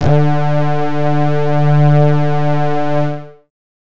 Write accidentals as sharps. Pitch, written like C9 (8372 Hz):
D3 (146.8 Hz)